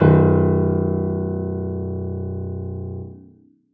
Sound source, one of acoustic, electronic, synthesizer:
acoustic